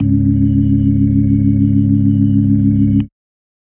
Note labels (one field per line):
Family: organ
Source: electronic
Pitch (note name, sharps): C#1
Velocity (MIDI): 100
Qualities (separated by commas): dark